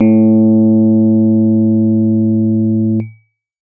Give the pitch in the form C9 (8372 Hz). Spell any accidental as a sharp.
A2 (110 Hz)